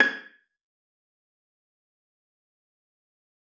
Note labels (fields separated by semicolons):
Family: string; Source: acoustic; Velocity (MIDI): 75; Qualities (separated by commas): fast decay, percussive, reverb